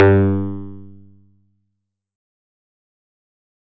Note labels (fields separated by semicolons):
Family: guitar; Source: acoustic; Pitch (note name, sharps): G2; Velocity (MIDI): 75; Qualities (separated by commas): distorted, fast decay